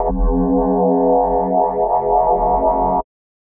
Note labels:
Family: mallet percussion; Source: electronic; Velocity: 100; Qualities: multiphonic, non-linear envelope

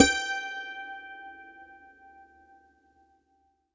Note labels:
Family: guitar; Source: acoustic; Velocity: 127; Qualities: bright, reverb

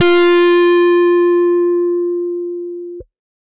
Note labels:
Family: guitar; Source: electronic; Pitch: F4; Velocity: 100; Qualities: bright, distorted

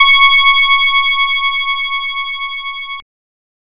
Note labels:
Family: bass; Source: synthesizer; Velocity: 75; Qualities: bright, distorted, multiphonic

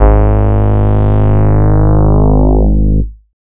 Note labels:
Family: bass; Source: synthesizer; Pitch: G#1; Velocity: 75; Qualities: distorted

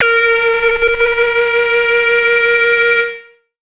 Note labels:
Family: synthesizer lead; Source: synthesizer; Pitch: A#4; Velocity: 127; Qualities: distorted, multiphonic, non-linear envelope

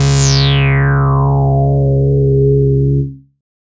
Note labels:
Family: bass; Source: synthesizer; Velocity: 75; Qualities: bright, distorted, non-linear envelope

